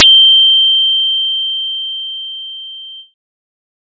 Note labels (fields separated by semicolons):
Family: bass; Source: synthesizer; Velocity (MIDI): 25; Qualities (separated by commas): bright